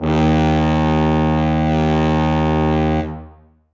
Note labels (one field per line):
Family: brass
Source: acoustic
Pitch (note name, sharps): D#2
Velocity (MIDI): 127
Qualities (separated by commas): bright, reverb